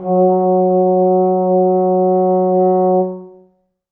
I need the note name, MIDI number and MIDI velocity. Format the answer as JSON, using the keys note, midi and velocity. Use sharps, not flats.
{"note": "F#3", "midi": 54, "velocity": 50}